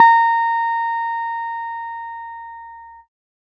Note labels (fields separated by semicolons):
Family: keyboard; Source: electronic; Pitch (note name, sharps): A#5; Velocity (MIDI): 127